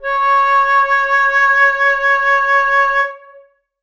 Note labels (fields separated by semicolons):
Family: flute; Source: acoustic; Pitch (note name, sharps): C#5; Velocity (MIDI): 127; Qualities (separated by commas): reverb